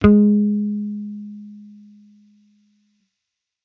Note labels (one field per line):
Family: bass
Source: electronic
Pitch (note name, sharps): G#3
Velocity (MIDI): 25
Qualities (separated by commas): distorted